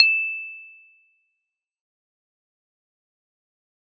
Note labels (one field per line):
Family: keyboard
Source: electronic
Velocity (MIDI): 50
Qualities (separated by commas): fast decay, percussive